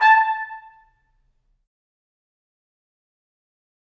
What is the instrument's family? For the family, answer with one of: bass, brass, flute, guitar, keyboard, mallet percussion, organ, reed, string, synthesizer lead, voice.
brass